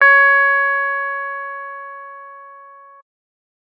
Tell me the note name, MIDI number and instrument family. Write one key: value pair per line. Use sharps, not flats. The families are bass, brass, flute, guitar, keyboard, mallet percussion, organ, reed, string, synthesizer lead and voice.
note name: C#5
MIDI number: 73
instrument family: keyboard